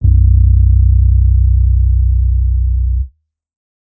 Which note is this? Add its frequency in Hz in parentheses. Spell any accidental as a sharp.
B0 (30.87 Hz)